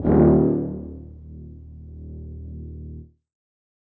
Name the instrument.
acoustic brass instrument